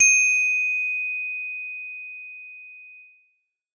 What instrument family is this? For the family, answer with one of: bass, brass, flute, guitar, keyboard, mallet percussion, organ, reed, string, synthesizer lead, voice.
bass